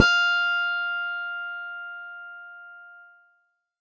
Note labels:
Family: keyboard; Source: electronic; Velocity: 50

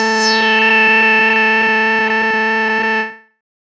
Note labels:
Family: bass; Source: synthesizer; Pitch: A3; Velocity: 100; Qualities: bright, distorted, non-linear envelope

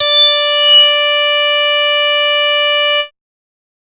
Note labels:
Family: bass; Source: synthesizer; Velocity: 50; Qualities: bright, distorted, multiphonic

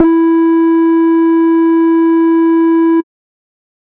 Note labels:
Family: bass; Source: synthesizer; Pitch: E4; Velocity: 50; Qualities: distorted, tempo-synced

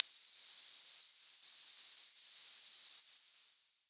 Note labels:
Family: mallet percussion; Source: acoustic; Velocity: 100; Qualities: bright, long release, multiphonic

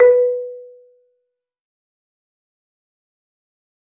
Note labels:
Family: mallet percussion; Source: acoustic; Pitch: B4; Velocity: 127; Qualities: dark, fast decay, percussive, reverb

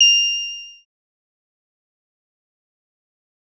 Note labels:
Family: synthesizer lead; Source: synthesizer; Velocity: 127; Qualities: bright, distorted, fast decay

